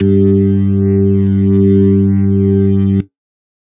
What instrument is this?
electronic organ